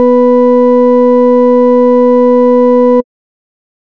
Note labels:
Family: bass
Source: synthesizer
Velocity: 75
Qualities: distorted

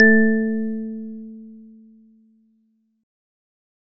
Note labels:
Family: organ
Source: electronic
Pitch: A3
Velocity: 100

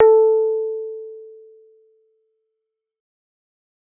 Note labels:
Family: keyboard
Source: electronic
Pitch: A4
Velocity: 75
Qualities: fast decay

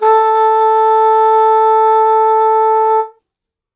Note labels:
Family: reed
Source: acoustic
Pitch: A4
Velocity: 50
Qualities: reverb

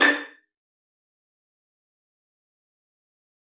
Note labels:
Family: string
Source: acoustic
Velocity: 50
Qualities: fast decay, percussive, reverb

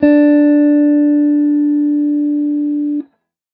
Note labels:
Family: guitar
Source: electronic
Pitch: D4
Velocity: 50

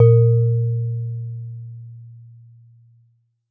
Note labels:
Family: mallet percussion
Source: acoustic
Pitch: A#2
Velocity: 127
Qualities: dark

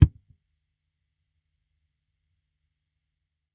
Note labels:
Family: bass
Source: electronic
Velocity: 25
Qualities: percussive

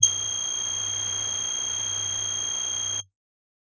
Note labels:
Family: voice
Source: synthesizer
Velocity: 127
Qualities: multiphonic

